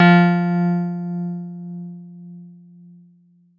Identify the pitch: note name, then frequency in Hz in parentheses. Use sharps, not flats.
F3 (174.6 Hz)